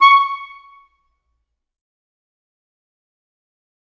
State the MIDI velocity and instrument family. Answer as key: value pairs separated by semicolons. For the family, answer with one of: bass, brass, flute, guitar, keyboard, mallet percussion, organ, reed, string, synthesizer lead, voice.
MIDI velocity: 75; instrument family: reed